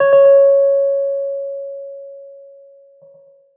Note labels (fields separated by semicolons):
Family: keyboard; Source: electronic; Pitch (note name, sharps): C#5; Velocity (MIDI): 100; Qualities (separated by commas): tempo-synced